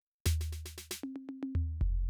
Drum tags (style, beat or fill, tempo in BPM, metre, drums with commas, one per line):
country
fill
114 BPM
4/4
snare, high tom, floor tom, kick